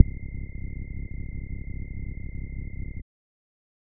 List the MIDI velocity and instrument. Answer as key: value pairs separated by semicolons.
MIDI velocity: 75; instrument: synthesizer bass